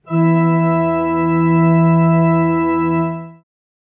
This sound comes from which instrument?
acoustic organ